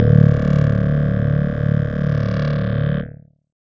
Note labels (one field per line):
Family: keyboard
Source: electronic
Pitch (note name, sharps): D1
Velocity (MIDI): 100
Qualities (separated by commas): bright, distorted, multiphonic